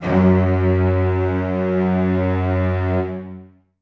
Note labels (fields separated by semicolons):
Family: string; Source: acoustic; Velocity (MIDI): 127; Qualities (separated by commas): long release, reverb